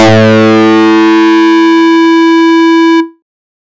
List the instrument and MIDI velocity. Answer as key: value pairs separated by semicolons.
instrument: synthesizer bass; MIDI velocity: 100